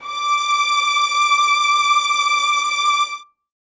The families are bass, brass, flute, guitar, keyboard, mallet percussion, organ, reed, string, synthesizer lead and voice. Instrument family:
string